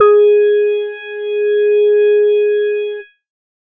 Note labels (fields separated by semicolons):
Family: organ; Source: electronic; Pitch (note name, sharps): G#4; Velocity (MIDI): 50